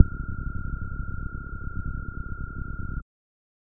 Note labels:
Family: bass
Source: synthesizer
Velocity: 50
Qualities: dark

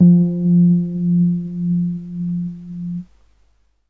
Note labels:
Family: keyboard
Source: electronic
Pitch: F3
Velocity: 25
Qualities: dark

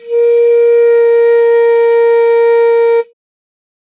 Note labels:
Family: flute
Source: acoustic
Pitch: A#4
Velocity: 25

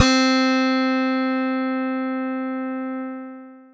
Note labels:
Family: keyboard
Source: electronic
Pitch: C4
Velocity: 25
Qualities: bright, long release

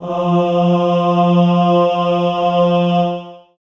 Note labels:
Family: voice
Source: acoustic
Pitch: F3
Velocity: 50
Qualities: reverb

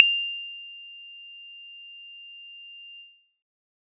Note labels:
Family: guitar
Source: synthesizer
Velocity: 50

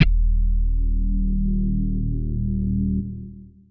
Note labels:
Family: guitar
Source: electronic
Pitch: D#1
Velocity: 25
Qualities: dark, distorted, long release

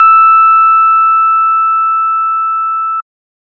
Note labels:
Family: organ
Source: electronic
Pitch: E6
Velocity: 75

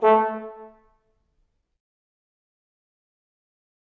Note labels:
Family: brass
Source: acoustic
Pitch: A3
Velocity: 75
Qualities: fast decay, percussive, reverb

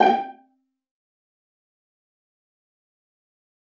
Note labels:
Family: string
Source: acoustic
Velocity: 75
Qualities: fast decay, percussive, reverb

